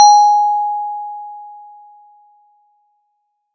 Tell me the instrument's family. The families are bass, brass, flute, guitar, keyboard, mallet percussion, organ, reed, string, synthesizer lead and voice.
mallet percussion